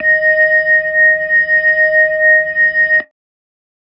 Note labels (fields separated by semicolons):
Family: keyboard; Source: electronic; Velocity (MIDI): 127